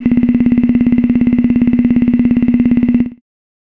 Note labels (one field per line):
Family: voice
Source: synthesizer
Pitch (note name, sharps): C#0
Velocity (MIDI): 127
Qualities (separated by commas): bright